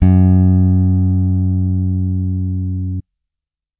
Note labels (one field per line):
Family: bass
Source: electronic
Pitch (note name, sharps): F#2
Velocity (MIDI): 50